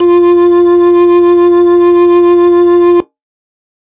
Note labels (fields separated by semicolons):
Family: organ; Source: electronic; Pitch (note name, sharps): F4; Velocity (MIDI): 75; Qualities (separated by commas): distorted